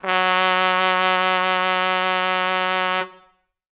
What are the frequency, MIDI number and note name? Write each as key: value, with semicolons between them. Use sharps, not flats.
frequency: 185 Hz; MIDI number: 54; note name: F#3